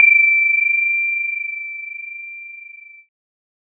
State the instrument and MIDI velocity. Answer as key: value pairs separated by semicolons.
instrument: electronic keyboard; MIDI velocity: 100